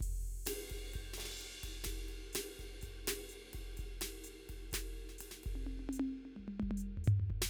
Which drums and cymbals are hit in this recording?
crash, ride, hi-hat pedal, snare, high tom, mid tom, floor tom and kick